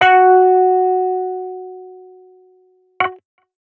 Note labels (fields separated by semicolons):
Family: guitar; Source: electronic; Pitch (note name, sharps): F#4; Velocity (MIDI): 25; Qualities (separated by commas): distorted